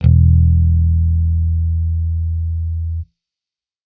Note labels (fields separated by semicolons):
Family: bass; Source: electronic; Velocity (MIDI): 50